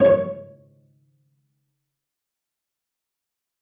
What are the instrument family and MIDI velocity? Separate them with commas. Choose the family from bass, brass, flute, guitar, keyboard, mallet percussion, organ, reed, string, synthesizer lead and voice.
string, 100